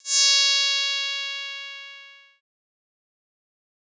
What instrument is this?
synthesizer bass